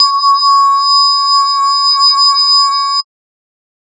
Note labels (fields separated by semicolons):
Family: mallet percussion; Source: synthesizer; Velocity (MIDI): 50; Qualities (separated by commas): bright, multiphonic, non-linear envelope